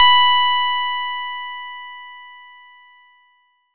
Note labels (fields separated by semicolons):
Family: bass; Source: synthesizer; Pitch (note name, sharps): B5; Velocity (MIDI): 50; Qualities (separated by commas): bright, distorted